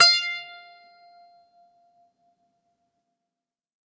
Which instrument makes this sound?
acoustic guitar